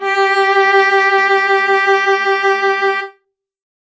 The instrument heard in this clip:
acoustic string instrument